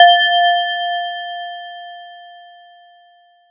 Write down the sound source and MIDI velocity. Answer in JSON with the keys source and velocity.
{"source": "acoustic", "velocity": 50}